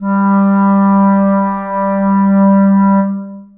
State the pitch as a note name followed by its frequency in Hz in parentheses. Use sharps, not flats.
G3 (196 Hz)